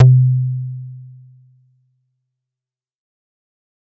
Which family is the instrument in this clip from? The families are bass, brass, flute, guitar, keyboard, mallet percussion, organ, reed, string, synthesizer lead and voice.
bass